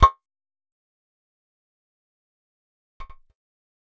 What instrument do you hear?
synthesizer bass